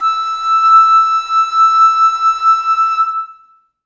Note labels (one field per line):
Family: flute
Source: acoustic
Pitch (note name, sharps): E6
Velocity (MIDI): 127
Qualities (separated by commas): long release, reverb